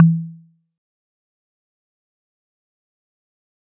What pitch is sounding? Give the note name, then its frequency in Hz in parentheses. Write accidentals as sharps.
E3 (164.8 Hz)